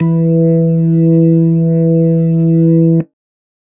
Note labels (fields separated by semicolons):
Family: organ; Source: electronic; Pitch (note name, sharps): E3; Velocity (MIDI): 100